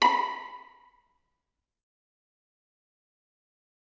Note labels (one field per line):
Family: string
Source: acoustic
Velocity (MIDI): 127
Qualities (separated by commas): fast decay, percussive, reverb